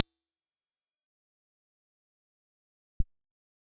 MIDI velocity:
25